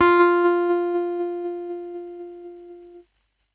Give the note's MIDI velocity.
75